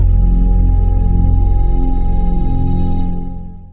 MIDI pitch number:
17